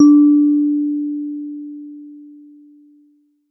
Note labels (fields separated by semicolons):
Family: mallet percussion; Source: acoustic; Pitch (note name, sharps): D4; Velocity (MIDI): 100